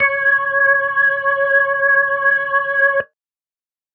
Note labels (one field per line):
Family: organ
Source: electronic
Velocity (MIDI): 127